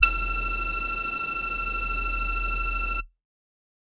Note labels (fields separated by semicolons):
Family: voice; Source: synthesizer; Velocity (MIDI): 25; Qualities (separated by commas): multiphonic